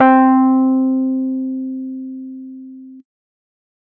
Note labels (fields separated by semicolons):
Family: keyboard; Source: electronic; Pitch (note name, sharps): C4; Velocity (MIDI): 75